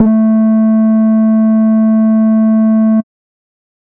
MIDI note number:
57